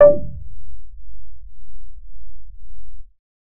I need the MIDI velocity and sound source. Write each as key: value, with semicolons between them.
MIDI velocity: 50; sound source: synthesizer